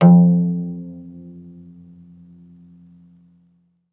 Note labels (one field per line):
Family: guitar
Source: acoustic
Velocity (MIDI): 75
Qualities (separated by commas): dark, reverb